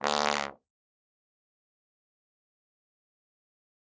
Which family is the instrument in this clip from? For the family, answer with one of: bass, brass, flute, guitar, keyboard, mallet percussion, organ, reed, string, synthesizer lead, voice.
brass